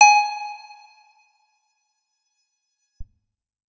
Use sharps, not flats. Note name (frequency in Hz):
G#5 (830.6 Hz)